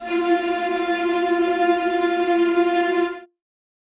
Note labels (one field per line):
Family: string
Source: acoustic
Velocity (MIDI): 50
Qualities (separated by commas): bright, non-linear envelope, reverb